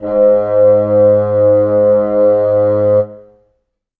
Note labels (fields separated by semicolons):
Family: reed; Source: acoustic; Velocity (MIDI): 25; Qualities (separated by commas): reverb